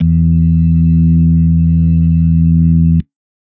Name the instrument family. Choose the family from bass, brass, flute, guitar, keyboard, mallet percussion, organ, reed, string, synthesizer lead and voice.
organ